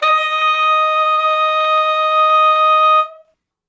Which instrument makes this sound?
acoustic reed instrument